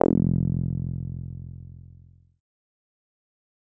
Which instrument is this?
synthesizer lead